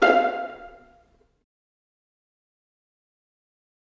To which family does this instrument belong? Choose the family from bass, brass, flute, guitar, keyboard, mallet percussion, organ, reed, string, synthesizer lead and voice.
string